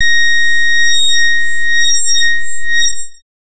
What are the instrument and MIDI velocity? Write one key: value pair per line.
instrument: synthesizer bass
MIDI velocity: 100